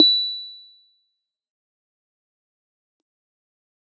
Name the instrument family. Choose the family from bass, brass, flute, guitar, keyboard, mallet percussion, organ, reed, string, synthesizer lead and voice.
keyboard